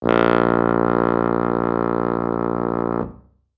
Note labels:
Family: brass; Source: acoustic; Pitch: A#1; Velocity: 127

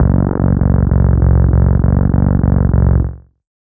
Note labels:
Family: bass; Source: synthesizer; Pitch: F#0; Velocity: 50; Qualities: distorted, tempo-synced

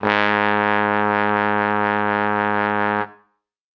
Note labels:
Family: brass; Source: acoustic; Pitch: G#2; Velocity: 100; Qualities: bright

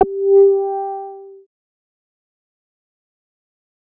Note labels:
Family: bass; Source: synthesizer; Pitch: G4; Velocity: 25; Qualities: distorted, fast decay

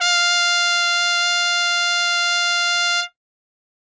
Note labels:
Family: brass; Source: acoustic; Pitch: F5; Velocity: 100; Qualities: bright

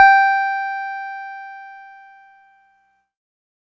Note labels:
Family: keyboard; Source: electronic; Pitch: G5; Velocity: 50; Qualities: distorted

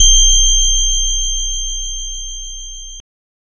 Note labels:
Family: guitar; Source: synthesizer; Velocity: 127; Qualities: bright, distorted

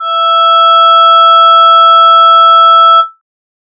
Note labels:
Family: voice; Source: synthesizer; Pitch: E5; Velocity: 25

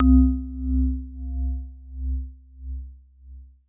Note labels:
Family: mallet percussion; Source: acoustic; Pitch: C2; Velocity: 100; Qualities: dark, non-linear envelope

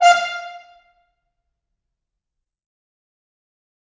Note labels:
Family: brass; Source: acoustic; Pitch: F5; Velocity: 127; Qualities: bright, fast decay, percussive, reverb

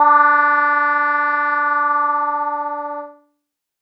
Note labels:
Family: keyboard; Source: electronic; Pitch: D4; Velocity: 50; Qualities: distorted, multiphonic

